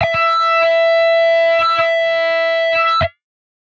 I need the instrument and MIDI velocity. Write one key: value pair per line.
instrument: synthesizer guitar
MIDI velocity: 50